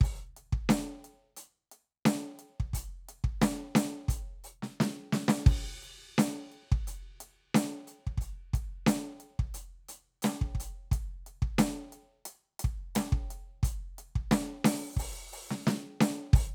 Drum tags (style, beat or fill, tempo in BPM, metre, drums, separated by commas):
rock, beat, 88 BPM, 4/4, crash, closed hi-hat, open hi-hat, snare, kick